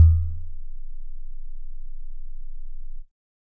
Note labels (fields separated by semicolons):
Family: keyboard; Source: electronic; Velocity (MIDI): 127